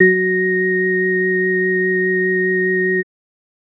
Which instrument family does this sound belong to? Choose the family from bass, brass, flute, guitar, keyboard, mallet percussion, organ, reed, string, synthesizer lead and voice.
organ